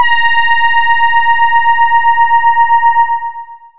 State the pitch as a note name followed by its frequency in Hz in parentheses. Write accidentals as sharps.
A#5 (932.3 Hz)